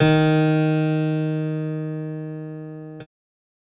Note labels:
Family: keyboard; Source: electronic; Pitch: D#3; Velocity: 127; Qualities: bright

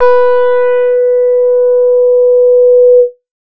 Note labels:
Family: bass; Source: synthesizer; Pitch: B4; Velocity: 25; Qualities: distorted

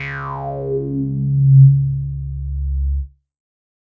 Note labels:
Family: bass; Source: synthesizer; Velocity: 25; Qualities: distorted, non-linear envelope

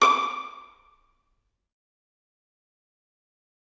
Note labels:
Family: string; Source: acoustic; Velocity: 127; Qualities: fast decay, percussive, reverb

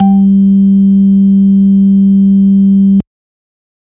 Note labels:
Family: organ; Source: electronic; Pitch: G3; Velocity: 75

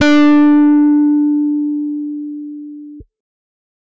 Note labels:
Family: guitar; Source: electronic; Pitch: D4; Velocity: 25; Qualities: bright, distorted

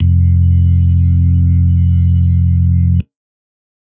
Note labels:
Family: organ; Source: electronic; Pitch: F1; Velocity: 75; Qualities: dark

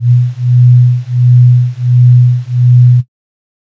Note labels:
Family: flute; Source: synthesizer; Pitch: B2; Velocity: 25; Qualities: dark

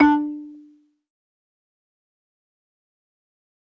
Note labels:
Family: mallet percussion; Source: acoustic; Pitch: D4; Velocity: 50; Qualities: fast decay, percussive, reverb

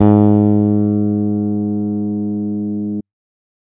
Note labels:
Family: bass; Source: electronic; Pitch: G#2; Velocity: 100

